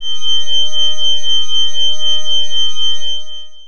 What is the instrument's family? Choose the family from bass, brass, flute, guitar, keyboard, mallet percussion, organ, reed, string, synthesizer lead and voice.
organ